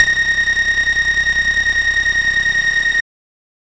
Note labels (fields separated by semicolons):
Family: bass; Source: synthesizer; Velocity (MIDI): 75